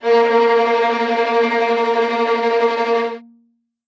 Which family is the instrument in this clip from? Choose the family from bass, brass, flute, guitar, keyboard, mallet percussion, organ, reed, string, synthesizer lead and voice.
string